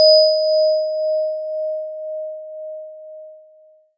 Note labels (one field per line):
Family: mallet percussion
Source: acoustic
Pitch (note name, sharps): D#5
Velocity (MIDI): 100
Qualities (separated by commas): long release